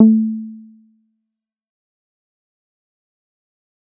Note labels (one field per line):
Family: guitar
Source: electronic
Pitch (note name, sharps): A3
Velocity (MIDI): 25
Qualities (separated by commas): fast decay, percussive